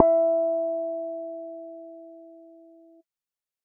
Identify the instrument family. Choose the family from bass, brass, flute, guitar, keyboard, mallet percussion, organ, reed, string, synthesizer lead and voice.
bass